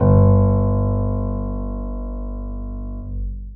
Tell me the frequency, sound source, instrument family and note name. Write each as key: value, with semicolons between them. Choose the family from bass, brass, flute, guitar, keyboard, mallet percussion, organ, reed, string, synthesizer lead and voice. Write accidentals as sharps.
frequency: 49 Hz; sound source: acoustic; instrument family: keyboard; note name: G1